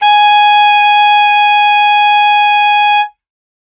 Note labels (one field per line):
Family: reed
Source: acoustic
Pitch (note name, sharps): G#5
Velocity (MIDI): 100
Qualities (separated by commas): bright